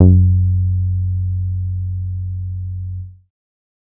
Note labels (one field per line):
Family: bass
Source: synthesizer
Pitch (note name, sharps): F#2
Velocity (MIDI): 50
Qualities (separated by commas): dark